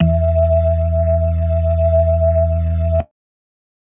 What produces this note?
electronic organ